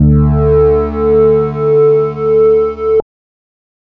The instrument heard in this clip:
synthesizer bass